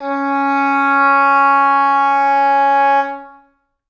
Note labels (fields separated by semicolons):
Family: reed; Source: acoustic; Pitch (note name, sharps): C#4; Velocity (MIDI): 25; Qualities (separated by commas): reverb